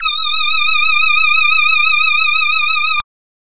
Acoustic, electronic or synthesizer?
synthesizer